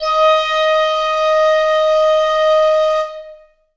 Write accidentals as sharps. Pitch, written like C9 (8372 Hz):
D#5 (622.3 Hz)